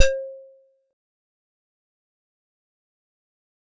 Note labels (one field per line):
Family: keyboard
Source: acoustic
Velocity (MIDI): 25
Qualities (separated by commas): fast decay, percussive